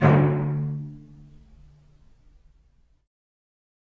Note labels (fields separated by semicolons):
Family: string; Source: acoustic; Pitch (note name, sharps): D2; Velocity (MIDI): 75; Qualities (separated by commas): reverb